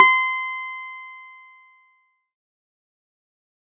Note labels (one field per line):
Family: keyboard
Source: electronic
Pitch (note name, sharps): C6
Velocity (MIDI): 100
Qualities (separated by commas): distorted, fast decay